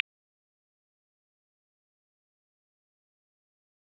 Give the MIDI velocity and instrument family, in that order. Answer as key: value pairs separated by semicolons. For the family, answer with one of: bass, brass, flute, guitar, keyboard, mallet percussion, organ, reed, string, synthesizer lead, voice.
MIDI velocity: 127; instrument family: guitar